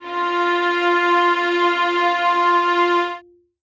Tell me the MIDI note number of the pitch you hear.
65